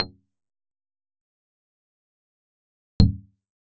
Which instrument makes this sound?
acoustic guitar